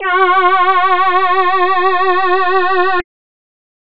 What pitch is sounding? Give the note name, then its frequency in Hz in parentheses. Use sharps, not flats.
F#4 (370 Hz)